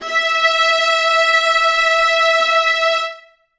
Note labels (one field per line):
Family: string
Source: acoustic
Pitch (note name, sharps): E5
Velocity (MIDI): 100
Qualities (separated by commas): bright, reverb